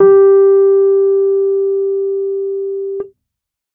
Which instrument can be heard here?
electronic keyboard